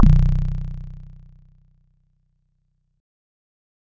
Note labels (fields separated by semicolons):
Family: bass; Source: synthesizer; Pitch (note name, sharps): B0; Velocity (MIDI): 100; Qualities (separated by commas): bright, distorted